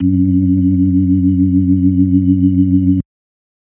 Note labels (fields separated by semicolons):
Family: organ; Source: electronic; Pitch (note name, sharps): F#2; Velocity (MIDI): 25; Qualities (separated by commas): dark